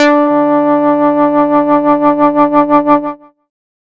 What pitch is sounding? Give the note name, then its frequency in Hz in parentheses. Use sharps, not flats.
D4 (293.7 Hz)